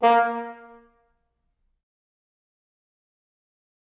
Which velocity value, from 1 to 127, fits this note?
100